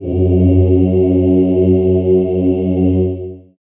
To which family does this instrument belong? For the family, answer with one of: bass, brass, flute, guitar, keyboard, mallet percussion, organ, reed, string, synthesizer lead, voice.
voice